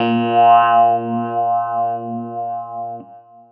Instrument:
electronic keyboard